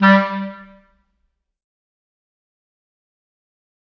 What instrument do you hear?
acoustic reed instrument